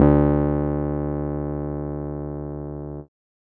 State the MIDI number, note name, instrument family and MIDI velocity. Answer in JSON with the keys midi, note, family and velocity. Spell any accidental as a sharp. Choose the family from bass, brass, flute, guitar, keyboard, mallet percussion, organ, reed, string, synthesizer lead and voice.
{"midi": 38, "note": "D2", "family": "keyboard", "velocity": 50}